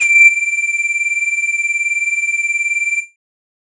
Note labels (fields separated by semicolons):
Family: flute; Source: synthesizer; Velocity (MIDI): 75; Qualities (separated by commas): distorted